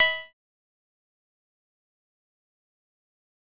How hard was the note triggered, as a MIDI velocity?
100